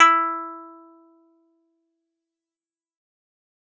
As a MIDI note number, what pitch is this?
64